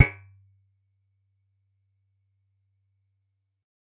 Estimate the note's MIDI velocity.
25